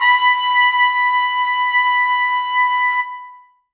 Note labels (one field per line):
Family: brass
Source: acoustic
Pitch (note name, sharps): B5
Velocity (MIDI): 127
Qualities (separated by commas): bright, reverb